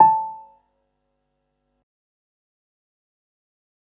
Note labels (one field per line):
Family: keyboard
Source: electronic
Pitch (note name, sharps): A5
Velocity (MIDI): 50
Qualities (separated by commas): fast decay, percussive